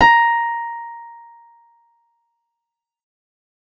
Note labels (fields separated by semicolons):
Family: keyboard; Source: synthesizer; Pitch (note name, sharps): A#5; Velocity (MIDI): 127; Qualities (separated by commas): fast decay